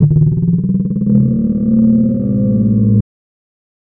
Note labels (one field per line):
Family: voice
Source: synthesizer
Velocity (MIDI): 75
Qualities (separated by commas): distorted